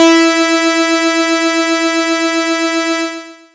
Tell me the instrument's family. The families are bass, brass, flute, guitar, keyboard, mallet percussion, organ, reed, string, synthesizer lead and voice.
bass